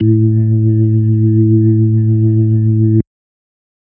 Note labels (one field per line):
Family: organ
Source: electronic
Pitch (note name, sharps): A2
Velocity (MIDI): 25